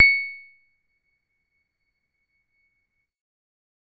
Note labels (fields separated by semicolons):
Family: keyboard; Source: electronic; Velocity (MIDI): 75; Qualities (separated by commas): percussive, reverb